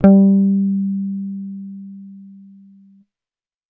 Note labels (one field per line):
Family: bass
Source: electronic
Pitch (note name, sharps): G3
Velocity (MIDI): 25